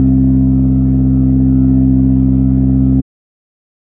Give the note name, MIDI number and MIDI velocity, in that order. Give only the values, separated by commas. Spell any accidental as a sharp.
C2, 36, 100